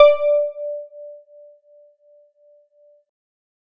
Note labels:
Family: keyboard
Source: electronic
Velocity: 75

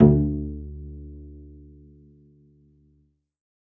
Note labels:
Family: string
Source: acoustic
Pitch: D2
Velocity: 100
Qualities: dark, reverb

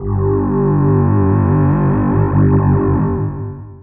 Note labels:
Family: voice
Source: synthesizer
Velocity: 75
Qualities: distorted, long release

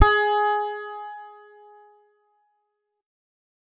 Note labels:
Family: guitar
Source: electronic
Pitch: G#4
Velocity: 50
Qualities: distorted

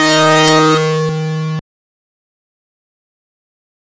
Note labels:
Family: bass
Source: synthesizer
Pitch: D#3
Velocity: 127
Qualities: bright, distorted, fast decay

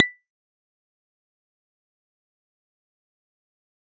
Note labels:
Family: guitar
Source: electronic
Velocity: 25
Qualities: fast decay, percussive

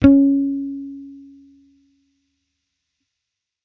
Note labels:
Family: bass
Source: electronic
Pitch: C#4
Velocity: 25

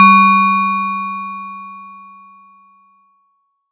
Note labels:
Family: mallet percussion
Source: acoustic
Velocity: 100

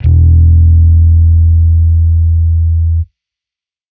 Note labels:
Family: bass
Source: electronic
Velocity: 25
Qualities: distorted

